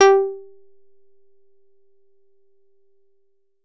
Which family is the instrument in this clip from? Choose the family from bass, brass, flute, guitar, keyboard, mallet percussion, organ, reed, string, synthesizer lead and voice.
guitar